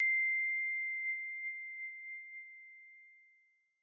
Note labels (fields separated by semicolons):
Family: keyboard; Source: electronic; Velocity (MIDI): 127; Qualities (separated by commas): bright